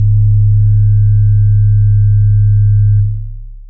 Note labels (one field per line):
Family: synthesizer lead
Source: synthesizer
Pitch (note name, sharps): C#1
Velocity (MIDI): 50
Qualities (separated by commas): long release